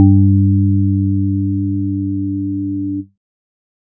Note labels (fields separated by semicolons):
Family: organ; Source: electronic; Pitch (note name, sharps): G2; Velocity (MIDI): 50; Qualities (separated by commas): dark